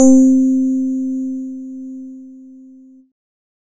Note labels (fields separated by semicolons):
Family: keyboard; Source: electronic; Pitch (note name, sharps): C4; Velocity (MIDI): 100; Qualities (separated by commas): distorted